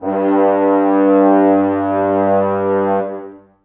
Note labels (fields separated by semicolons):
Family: brass; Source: acoustic; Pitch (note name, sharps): G2; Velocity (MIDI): 100; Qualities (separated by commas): reverb